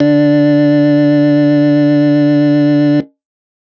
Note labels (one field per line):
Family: organ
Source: electronic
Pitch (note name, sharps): D3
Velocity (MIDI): 75